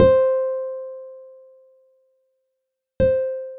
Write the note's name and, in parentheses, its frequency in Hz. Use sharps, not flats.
C5 (523.3 Hz)